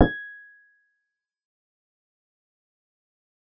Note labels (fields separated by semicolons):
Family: keyboard; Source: synthesizer; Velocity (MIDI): 25; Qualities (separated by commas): fast decay, percussive